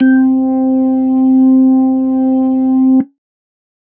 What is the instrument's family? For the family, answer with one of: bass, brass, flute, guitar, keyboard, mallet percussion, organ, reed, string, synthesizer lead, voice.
organ